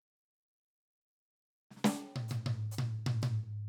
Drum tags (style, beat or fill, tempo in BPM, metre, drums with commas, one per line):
Purdie shuffle
fill
130 BPM
4/4
hi-hat pedal, snare, high tom